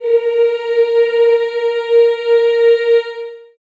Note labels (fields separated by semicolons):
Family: voice; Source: acoustic; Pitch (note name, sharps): A#4; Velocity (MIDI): 127; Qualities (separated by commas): long release, reverb